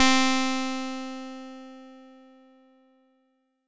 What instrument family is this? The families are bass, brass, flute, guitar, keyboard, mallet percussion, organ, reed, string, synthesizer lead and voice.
bass